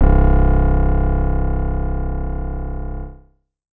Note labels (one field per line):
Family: keyboard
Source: synthesizer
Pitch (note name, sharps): C1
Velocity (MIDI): 75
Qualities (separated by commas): distorted